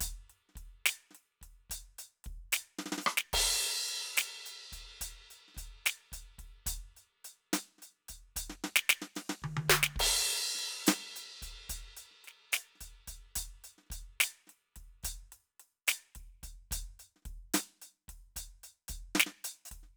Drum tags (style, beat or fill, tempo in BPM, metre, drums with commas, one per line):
blues shuffle
beat
72 BPM
4/4
crash, closed hi-hat, open hi-hat, hi-hat pedal, snare, cross-stick, high tom, kick